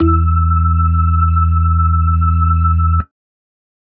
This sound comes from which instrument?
electronic organ